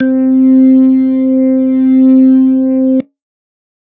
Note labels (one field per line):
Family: organ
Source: electronic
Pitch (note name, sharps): C4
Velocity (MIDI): 25